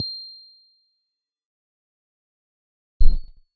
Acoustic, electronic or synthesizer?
electronic